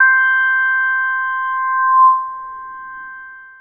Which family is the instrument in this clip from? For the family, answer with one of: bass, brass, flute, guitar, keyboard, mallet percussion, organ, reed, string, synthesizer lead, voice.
synthesizer lead